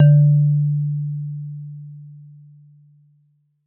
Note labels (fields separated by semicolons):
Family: mallet percussion; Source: acoustic; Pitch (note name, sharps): D3; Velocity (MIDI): 75; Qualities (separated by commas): dark, reverb